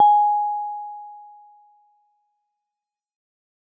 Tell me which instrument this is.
acoustic mallet percussion instrument